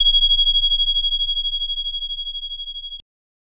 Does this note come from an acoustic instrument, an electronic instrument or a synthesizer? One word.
synthesizer